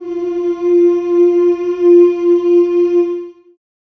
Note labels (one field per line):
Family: voice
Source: acoustic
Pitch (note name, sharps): F4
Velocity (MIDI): 75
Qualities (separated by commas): reverb